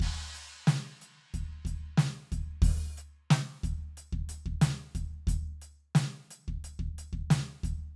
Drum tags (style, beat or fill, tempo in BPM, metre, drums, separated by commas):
rock, beat, 90 BPM, 4/4, crash, percussion, snare, kick